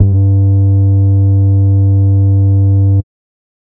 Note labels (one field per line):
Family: bass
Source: synthesizer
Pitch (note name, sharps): G2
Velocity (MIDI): 75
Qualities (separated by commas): dark, distorted, tempo-synced